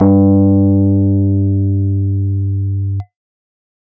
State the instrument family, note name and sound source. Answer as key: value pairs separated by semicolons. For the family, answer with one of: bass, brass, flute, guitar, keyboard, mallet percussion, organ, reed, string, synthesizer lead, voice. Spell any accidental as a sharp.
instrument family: keyboard; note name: G2; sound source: electronic